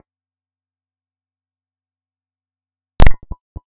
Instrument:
synthesizer bass